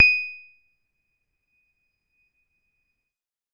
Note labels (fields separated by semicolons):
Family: keyboard; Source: electronic; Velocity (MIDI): 75; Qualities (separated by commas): percussive, reverb